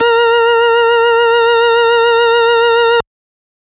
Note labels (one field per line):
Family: organ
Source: electronic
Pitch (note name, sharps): A#4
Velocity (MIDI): 50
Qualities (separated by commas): distorted